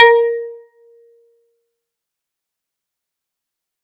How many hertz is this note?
466.2 Hz